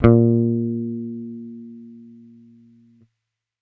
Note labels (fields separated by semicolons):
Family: bass; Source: electronic; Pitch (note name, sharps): A#2; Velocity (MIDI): 25